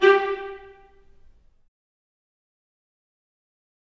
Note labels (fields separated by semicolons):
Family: string; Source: acoustic; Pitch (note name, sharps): G4; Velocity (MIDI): 100; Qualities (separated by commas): fast decay, percussive, reverb